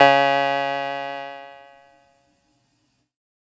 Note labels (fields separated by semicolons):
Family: keyboard; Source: electronic; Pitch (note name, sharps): C#3; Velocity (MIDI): 100; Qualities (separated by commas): bright, distorted